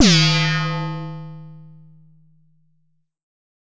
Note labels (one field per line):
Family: bass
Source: synthesizer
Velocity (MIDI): 100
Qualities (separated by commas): bright, distorted